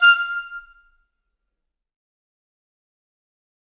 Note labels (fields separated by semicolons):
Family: flute; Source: acoustic; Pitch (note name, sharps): F6; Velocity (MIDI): 100; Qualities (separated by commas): fast decay, percussive, reverb